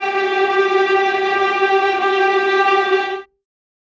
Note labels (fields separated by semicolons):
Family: string; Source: acoustic; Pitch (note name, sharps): G4; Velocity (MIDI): 50; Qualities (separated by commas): bright, non-linear envelope, reverb